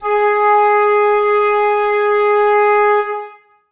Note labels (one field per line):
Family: flute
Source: acoustic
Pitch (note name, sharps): G#4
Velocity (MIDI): 127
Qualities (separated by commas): reverb